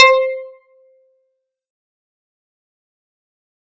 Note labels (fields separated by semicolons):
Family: guitar; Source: synthesizer; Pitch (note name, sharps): C5; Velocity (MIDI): 127; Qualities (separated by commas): fast decay, percussive